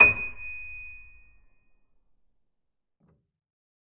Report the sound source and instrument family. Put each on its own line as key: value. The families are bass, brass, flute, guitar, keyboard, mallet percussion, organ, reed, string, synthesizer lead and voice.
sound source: acoustic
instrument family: keyboard